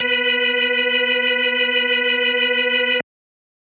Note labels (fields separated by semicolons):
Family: organ; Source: electronic; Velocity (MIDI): 75